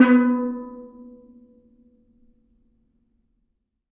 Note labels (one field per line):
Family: mallet percussion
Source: acoustic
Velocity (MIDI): 127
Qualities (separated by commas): reverb